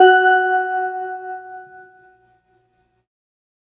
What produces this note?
electronic organ